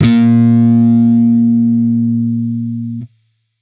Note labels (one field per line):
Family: bass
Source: electronic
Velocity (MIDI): 127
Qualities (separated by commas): distorted